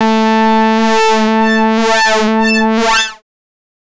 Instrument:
synthesizer bass